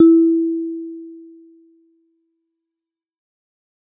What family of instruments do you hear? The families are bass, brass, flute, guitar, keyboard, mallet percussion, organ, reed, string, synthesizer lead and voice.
mallet percussion